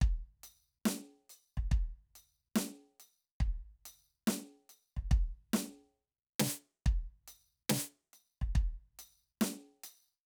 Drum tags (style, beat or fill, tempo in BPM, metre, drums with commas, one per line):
hip-hop
beat
70 BPM
4/4
crash, ride, closed hi-hat, snare, kick